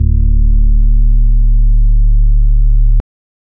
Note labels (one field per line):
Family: organ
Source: electronic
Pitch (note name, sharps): D1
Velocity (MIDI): 50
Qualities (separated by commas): dark